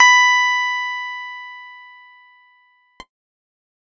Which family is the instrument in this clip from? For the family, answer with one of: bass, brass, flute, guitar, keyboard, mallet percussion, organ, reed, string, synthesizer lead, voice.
keyboard